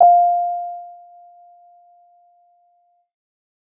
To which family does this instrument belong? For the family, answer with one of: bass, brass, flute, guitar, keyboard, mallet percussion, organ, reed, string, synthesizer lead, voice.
keyboard